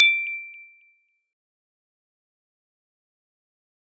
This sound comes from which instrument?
acoustic mallet percussion instrument